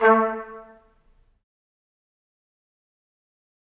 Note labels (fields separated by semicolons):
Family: brass; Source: acoustic; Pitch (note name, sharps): A3; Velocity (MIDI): 50; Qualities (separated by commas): fast decay, percussive, reverb